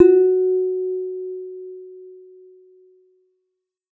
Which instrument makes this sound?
electronic guitar